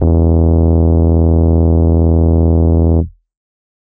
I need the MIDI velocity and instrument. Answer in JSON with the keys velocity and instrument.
{"velocity": 127, "instrument": "electronic organ"}